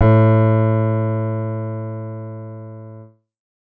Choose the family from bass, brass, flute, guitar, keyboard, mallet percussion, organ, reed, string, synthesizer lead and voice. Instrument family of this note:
keyboard